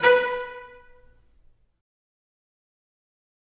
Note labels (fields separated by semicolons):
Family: string; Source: acoustic; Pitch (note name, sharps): B4; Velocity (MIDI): 127; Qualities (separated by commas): fast decay, reverb